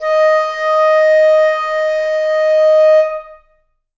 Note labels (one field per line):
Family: flute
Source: acoustic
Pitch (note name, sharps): D#5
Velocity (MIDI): 100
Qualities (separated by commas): reverb